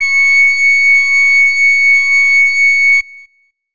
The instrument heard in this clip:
acoustic flute